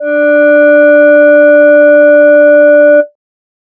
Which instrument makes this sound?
synthesizer voice